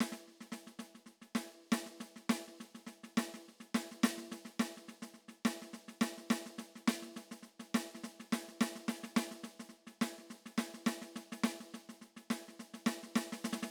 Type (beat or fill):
beat